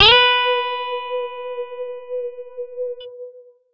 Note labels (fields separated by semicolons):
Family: guitar; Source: electronic; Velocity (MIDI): 127; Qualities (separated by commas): bright, distorted